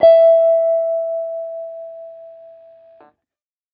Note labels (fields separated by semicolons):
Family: guitar; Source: electronic; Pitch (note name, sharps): E5; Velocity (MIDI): 25